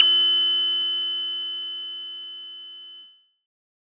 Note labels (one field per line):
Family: bass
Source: synthesizer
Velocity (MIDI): 50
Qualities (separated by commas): bright, distorted